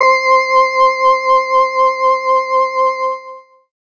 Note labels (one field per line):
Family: organ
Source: electronic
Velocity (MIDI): 25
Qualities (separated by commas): distorted, long release